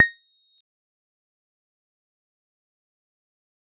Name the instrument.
electronic mallet percussion instrument